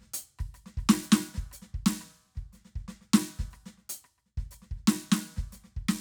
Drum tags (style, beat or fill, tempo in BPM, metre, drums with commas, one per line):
songo
beat
120 BPM
4/4
closed hi-hat, hi-hat pedal, snare, cross-stick, kick